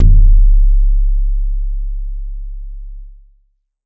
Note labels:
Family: bass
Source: synthesizer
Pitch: C#1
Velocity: 100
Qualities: dark, distorted

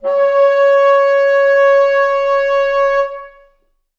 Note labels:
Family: reed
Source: acoustic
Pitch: C#5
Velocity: 75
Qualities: reverb

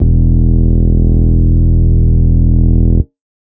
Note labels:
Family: organ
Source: electronic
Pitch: E1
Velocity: 100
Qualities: distorted

